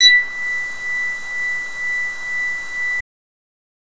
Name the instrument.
synthesizer bass